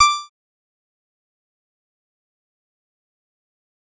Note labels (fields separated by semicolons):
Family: bass; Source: synthesizer; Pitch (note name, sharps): D6; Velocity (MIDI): 100; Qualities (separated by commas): bright, distorted, fast decay, percussive